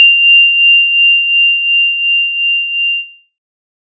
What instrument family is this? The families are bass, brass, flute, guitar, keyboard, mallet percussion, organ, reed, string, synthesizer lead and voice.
synthesizer lead